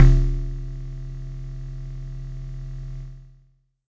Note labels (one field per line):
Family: mallet percussion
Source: acoustic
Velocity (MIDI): 75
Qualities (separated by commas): distorted